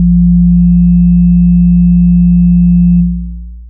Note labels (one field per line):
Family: synthesizer lead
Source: synthesizer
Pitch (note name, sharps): A#1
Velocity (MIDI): 50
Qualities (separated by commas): long release